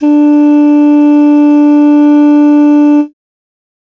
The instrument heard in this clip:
acoustic reed instrument